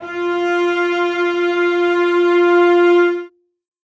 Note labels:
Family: string; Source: acoustic; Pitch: F4; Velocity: 100; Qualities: reverb

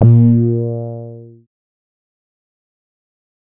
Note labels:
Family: bass; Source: synthesizer; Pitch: A#2; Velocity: 100; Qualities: distorted, fast decay

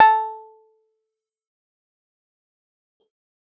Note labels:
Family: keyboard; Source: electronic; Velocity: 75; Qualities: fast decay, percussive

